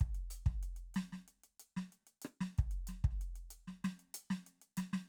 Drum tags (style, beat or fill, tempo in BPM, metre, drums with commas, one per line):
Afrobeat
beat
94 BPM
4/4
closed hi-hat, snare, cross-stick, kick